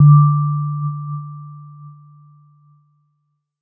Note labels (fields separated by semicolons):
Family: keyboard; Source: electronic; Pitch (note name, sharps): D3; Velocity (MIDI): 50